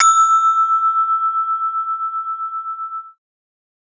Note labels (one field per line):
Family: mallet percussion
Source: acoustic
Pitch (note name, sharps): E6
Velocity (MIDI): 75